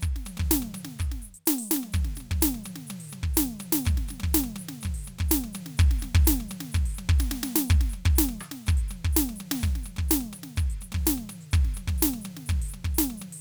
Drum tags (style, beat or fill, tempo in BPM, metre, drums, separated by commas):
prog rock, beat, 125 BPM, 4/4, closed hi-hat, open hi-hat, hi-hat pedal, snare, cross-stick, high tom, kick